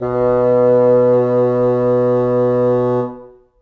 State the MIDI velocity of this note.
100